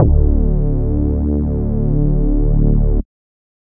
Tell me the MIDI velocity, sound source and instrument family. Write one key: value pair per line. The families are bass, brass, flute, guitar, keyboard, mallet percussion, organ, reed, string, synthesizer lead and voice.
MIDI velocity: 75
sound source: synthesizer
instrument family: bass